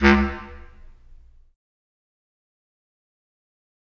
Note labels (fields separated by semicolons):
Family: reed; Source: acoustic; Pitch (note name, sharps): C#2; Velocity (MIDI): 75; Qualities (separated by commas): fast decay, percussive, reverb